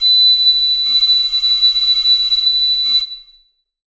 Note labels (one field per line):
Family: reed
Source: acoustic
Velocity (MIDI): 75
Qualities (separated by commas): bright, reverb